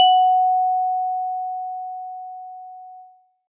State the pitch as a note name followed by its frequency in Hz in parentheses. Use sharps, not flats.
F#5 (740 Hz)